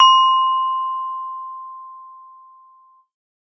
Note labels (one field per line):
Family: mallet percussion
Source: acoustic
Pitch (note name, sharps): C6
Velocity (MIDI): 100